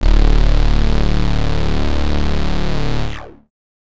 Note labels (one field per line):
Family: bass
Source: synthesizer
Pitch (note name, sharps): D1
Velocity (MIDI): 127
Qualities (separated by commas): bright, distorted